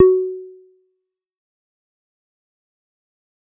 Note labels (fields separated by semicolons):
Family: bass; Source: synthesizer; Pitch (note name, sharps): F#4; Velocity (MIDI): 50; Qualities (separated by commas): fast decay, percussive